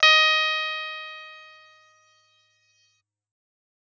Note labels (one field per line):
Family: guitar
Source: electronic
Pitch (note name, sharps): D#5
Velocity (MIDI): 127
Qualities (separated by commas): bright